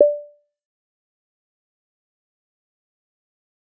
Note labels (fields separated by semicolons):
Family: bass; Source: synthesizer; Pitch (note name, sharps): D5; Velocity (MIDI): 25; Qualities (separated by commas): dark, fast decay, percussive